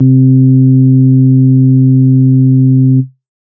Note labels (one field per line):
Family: organ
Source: electronic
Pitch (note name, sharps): C3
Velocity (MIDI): 100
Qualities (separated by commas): dark